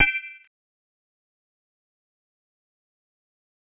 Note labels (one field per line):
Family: mallet percussion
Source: synthesizer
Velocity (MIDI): 50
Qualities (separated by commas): fast decay, multiphonic, percussive